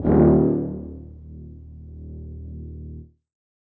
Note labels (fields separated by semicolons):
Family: brass; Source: acoustic; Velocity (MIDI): 127; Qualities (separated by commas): bright, reverb